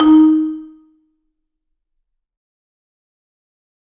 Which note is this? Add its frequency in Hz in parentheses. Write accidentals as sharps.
D#4 (311.1 Hz)